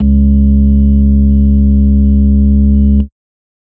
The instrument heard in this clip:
electronic organ